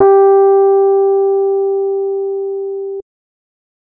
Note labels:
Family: keyboard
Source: electronic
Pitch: G4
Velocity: 100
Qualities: dark

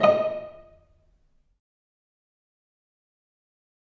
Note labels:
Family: string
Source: acoustic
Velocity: 100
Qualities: dark, fast decay, percussive, reverb

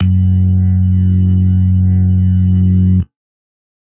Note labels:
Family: organ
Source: electronic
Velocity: 100

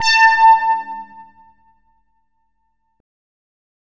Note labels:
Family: bass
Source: synthesizer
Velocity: 127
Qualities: bright, distorted

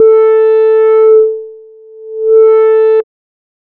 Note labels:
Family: bass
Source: synthesizer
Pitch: A4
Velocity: 127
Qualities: distorted

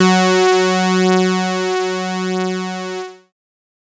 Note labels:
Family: bass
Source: synthesizer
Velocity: 100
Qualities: bright, distorted

